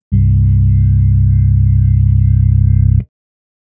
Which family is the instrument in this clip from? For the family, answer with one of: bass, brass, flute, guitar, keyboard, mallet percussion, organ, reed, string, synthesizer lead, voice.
organ